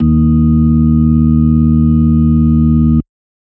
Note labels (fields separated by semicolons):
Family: organ; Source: electronic; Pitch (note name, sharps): D#2; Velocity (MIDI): 25; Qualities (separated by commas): dark